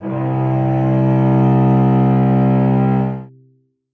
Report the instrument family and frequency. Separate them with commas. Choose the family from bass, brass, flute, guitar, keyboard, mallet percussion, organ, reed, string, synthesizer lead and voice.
string, 65.41 Hz